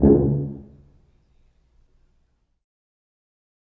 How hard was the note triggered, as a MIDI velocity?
50